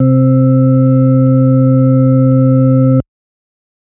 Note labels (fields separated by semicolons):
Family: organ; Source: electronic; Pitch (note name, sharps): C3; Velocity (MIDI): 75